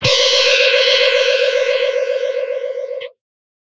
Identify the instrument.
electronic guitar